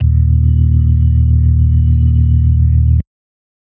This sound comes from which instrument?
electronic organ